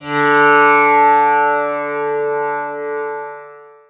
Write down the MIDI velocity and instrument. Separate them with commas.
75, acoustic guitar